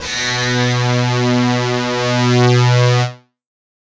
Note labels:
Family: guitar; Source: electronic; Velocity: 50; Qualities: distorted

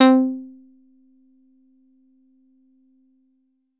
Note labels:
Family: guitar; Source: synthesizer; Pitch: C4; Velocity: 100; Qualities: percussive

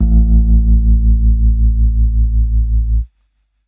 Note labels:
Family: keyboard; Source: electronic; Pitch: A1; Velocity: 50; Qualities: dark

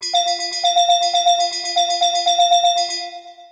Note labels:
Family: mallet percussion; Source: synthesizer; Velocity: 127; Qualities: bright, long release, multiphonic, tempo-synced

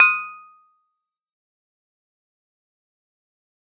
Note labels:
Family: keyboard; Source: electronic; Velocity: 25; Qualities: fast decay, percussive

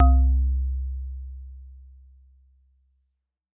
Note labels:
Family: mallet percussion; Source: acoustic; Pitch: C2; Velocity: 127

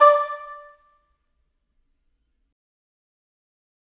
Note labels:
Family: reed; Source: acoustic; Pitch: D5; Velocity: 50; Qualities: fast decay, percussive, reverb

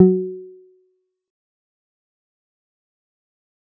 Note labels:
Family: guitar; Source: synthesizer; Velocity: 25; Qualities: dark, fast decay, percussive

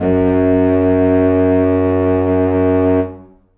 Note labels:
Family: reed; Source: acoustic; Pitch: F#2; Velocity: 75; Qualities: distorted, reverb

